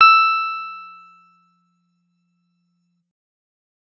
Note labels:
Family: guitar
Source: electronic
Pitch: E6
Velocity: 25

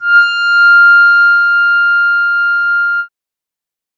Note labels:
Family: keyboard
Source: synthesizer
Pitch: F6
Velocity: 100

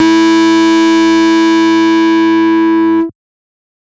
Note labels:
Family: bass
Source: synthesizer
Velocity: 25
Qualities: bright, distorted, multiphonic

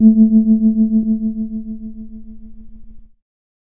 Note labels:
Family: keyboard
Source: electronic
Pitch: A3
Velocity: 100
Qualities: dark

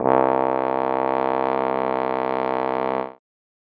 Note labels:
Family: brass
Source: acoustic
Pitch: C2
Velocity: 127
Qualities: bright

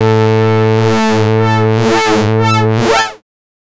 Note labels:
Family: bass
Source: synthesizer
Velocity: 50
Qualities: distorted, non-linear envelope

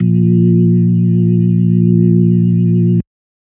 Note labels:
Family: organ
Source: electronic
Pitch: A#1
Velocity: 50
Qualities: dark

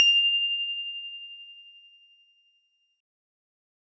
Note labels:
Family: keyboard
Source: electronic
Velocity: 100

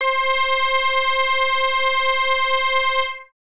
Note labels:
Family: bass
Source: synthesizer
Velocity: 127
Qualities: bright, distorted

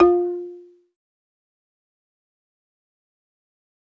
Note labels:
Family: mallet percussion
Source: acoustic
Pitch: F4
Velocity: 25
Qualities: fast decay, percussive, reverb

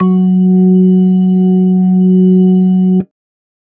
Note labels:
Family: organ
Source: electronic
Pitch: F#3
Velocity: 50

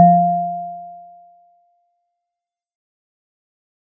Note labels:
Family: mallet percussion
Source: acoustic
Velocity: 75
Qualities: fast decay

